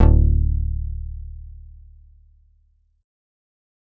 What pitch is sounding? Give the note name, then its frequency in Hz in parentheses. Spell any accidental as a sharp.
D1 (36.71 Hz)